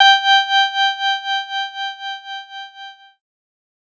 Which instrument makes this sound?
electronic keyboard